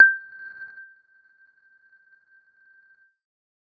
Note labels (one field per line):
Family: mallet percussion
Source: electronic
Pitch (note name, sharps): G6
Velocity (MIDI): 50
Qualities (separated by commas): non-linear envelope, percussive